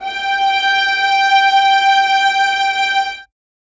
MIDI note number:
79